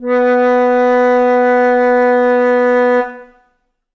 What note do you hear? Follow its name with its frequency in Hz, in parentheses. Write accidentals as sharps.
B3 (246.9 Hz)